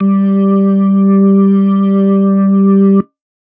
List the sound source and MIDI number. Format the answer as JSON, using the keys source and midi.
{"source": "electronic", "midi": 55}